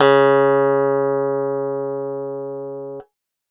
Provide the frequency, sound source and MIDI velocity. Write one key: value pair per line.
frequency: 138.6 Hz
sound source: electronic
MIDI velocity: 127